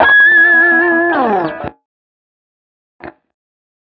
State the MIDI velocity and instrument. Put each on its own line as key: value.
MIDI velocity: 127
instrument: electronic guitar